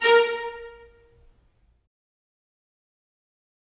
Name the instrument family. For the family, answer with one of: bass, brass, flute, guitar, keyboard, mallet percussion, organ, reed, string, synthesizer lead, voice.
string